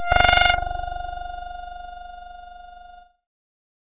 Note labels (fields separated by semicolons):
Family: keyboard; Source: synthesizer; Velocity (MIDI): 100; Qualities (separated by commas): bright, distorted